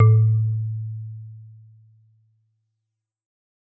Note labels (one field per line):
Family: mallet percussion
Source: acoustic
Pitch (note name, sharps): A2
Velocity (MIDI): 75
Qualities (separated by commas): dark, reverb